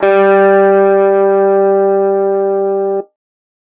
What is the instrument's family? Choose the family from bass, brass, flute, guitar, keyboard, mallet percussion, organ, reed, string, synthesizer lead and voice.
guitar